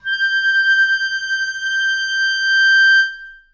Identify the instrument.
acoustic reed instrument